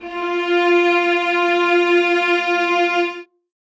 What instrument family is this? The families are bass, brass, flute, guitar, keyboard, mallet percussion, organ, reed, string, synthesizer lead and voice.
string